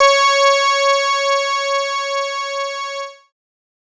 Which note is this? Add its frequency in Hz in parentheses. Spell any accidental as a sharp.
C#5 (554.4 Hz)